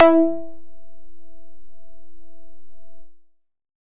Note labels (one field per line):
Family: bass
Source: synthesizer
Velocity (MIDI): 25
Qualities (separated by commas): distorted